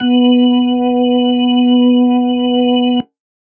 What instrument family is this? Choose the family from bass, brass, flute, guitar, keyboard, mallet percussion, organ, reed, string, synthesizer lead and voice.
organ